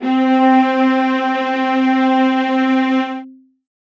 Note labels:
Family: string; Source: acoustic; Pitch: C4; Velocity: 100; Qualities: reverb

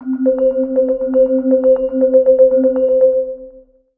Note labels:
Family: mallet percussion; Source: synthesizer; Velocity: 50; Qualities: dark, long release, multiphonic, percussive, tempo-synced

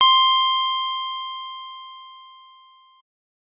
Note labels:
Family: keyboard; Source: electronic; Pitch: C6; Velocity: 127; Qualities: bright

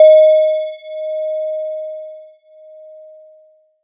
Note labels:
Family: mallet percussion; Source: electronic; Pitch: D#5; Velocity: 25; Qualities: multiphonic

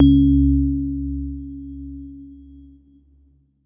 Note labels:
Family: keyboard; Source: electronic; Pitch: C#2; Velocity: 127; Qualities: dark

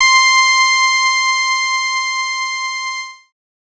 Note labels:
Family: bass; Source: synthesizer; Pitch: C6; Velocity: 25; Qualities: bright, distorted

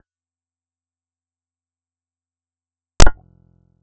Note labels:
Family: bass; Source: synthesizer; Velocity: 25; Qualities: reverb

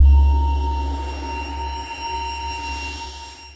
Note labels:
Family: mallet percussion; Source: electronic; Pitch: C#2; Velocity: 25; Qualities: bright, long release, non-linear envelope

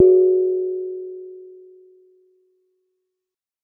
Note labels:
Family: mallet percussion; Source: acoustic; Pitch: F#4; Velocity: 25; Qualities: reverb

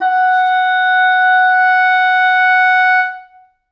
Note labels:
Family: reed; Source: acoustic; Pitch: F#5; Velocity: 75; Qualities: reverb

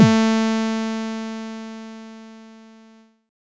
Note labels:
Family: bass; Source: synthesizer; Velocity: 50; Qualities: bright, distorted

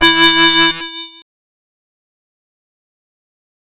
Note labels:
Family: bass; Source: synthesizer; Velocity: 25; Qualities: bright, distorted, fast decay, multiphonic

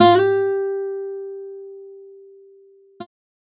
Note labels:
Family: guitar; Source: electronic; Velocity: 127

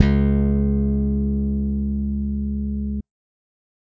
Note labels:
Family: bass; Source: electronic; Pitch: C#2; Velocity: 127; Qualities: bright

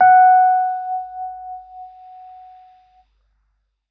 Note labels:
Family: keyboard; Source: electronic; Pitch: F#5; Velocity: 50

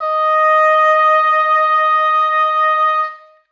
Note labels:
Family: reed; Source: acoustic; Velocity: 100; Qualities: reverb

